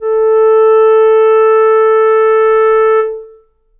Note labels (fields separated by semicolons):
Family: reed; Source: acoustic; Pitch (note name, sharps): A4; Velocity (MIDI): 75; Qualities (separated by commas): reverb